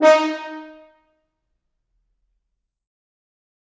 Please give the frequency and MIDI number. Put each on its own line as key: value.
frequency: 311.1 Hz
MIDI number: 63